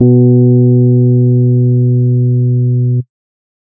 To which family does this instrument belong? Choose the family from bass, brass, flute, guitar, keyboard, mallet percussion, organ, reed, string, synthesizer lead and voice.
keyboard